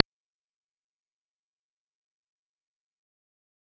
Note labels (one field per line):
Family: bass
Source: synthesizer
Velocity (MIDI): 127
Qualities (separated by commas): fast decay, percussive